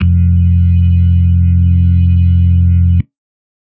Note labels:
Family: organ; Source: electronic; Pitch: F2; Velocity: 50; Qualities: dark

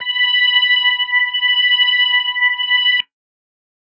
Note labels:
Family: organ; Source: electronic; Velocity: 75

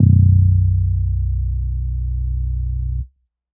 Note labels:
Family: bass; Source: synthesizer; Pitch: B0; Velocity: 127; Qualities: dark

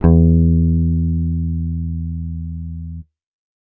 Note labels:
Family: bass; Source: electronic; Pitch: E2; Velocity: 100

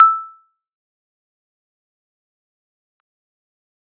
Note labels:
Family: keyboard; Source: electronic; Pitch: E6; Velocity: 25; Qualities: fast decay, percussive

